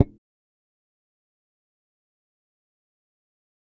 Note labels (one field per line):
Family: bass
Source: electronic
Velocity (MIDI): 25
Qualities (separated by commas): fast decay, percussive